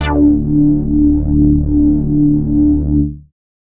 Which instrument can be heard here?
synthesizer bass